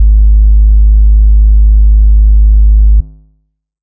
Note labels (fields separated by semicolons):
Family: bass; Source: synthesizer; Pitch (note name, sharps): G#1; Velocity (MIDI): 75; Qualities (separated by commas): dark